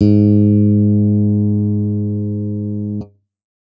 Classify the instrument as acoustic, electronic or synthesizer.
electronic